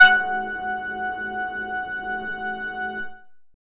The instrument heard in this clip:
synthesizer bass